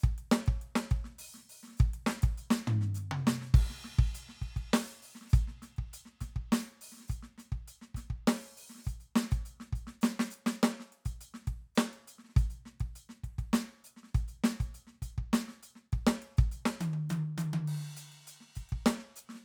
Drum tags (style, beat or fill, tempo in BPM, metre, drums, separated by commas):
rock, beat, 102 BPM, 3/4, crash, closed hi-hat, open hi-hat, hi-hat pedal, snare, high tom, mid tom, floor tom, kick